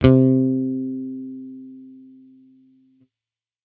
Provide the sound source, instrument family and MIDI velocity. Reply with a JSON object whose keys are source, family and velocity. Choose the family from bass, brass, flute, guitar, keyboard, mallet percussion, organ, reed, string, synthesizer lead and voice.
{"source": "electronic", "family": "bass", "velocity": 100}